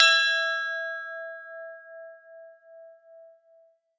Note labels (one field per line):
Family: mallet percussion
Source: acoustic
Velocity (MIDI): 100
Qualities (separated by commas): reverb